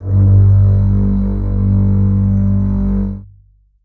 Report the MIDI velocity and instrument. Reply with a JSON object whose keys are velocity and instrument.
{"velocity": 25, "instrument": "acoustic string instrument"}